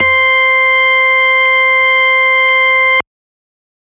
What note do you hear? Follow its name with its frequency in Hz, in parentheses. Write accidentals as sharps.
C5 (523.3 Hz)